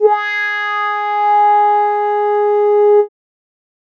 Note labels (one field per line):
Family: keyboard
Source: synthesizer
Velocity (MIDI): 25